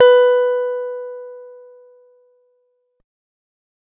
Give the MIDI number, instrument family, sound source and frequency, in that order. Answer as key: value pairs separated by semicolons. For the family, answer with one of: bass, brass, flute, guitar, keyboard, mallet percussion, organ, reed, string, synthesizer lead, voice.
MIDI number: 71; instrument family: guitar; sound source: acoustic; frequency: 493.9 Hz